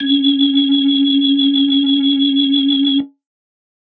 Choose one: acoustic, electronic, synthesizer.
electronic